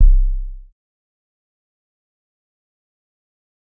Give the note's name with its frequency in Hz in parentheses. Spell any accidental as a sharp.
C1 (32.7 Hz)